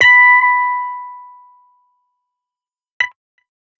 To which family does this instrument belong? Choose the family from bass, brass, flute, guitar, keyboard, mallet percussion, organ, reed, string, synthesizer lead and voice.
guitar